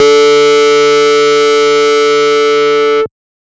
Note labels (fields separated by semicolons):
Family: bass; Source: synthesizer; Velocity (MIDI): 75; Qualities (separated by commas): bright, distorted, multiphonic